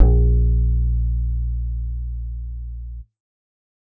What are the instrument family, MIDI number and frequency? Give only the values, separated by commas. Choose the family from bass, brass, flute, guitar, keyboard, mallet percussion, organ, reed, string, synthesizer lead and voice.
bass, 34, 58.27 Hz